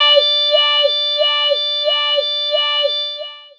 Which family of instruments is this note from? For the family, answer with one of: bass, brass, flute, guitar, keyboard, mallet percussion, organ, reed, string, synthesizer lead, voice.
voice